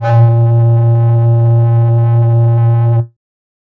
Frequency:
116.5 Hz